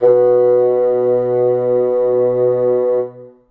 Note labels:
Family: reed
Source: acoustic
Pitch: B2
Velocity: 50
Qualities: reverb

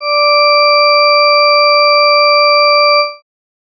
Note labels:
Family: organ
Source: electronic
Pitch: D5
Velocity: 25

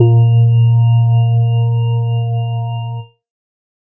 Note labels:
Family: organ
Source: electronic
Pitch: A#2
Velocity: 100

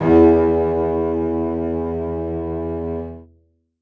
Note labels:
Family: string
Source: acoustic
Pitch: E2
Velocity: 127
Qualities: reverb

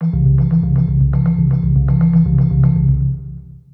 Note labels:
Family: mallet percussion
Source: synthesizer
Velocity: 100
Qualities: dark, long release, multiphonic, percussive, tempo-synced

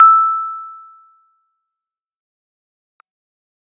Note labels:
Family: keyboard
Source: electronic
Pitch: E6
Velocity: 25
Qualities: fast decay

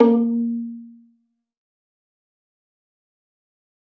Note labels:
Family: string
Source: acoustic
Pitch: A#3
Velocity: 50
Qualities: fast decay, reverb

